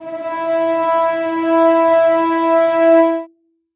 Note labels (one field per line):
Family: string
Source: acoustic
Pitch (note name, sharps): E4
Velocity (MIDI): 25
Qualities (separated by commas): reverb